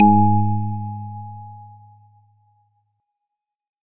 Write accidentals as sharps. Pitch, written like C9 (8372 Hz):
G#2 (103.8 Hz)